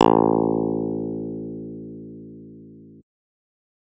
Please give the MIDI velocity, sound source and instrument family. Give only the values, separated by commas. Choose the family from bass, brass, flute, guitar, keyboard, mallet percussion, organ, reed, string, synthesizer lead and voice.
100, electronic, guitar